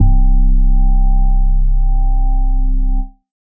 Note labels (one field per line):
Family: organ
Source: electronic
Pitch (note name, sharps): C1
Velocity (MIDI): 127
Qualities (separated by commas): dark